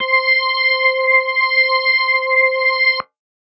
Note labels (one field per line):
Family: organ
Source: electronic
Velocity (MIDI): 100